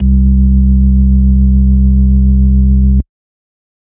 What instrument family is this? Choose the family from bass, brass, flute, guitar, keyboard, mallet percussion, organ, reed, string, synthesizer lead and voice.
organ